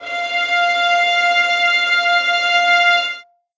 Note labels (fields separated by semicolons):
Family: string; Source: acoustic; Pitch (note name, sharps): F5; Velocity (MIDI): 25; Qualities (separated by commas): reverb